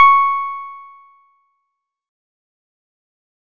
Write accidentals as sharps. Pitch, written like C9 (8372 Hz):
C#6 (1109 Hz)